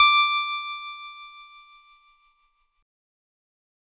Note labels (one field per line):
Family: keyboard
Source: electronic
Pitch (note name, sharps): D6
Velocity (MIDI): 50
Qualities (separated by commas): bright, distorted